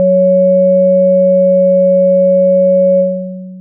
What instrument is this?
synthesizer lead